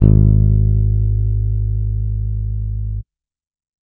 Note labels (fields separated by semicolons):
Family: bass; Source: electronic; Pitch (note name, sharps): G#1; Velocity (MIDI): 75